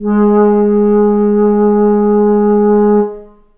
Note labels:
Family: flute; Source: acoustic; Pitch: G#3; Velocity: 50; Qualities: long release, reverb

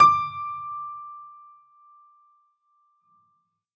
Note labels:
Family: keyboard; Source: acoustic; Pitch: D6; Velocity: 127; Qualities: reverb

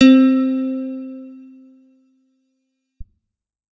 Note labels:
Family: guitar; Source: electronic; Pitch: C4; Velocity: 100; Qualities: bright, reverb

